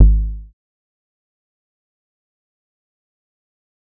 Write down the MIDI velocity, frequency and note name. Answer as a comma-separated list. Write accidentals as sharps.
75, 51.91 Hz, G#1